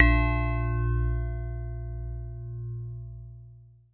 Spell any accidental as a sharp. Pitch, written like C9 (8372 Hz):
A#1 (58.27 Hz)